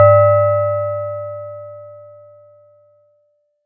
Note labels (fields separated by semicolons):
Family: mallet percussion; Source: acoustic; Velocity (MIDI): 75